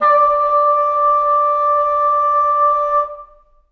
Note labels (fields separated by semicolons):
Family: reed; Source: acoustic; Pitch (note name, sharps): D5; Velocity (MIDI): 50; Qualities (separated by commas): reverb